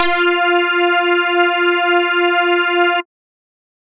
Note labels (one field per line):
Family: bass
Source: synthesizer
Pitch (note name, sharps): F4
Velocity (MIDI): 127